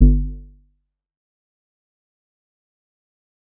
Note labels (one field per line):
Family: bass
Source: synthesizer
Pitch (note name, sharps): G1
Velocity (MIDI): 25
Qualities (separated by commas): dark, fast decay, percussive